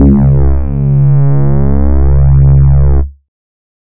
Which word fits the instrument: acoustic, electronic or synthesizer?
synthesizer